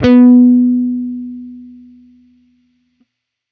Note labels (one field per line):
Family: bass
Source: electronic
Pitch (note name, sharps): B3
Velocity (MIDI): 127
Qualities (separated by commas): distorted